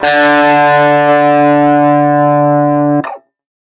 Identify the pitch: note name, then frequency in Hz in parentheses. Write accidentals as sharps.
D3 (146.8 Hz)